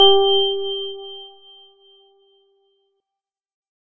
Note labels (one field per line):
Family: organ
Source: electronic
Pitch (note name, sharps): G4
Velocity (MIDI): 75